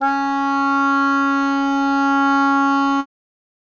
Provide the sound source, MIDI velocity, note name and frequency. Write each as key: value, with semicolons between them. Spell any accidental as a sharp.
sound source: acoustic; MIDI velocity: 50; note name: C#4; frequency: 277.2 Hz